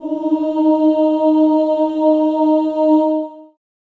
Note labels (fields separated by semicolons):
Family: voice; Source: acoustic; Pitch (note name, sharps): D#4; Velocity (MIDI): 100; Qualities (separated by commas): long release, reverb